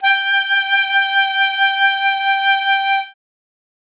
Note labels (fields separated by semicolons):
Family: flute; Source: acoustic; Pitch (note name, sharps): G5; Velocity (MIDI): 100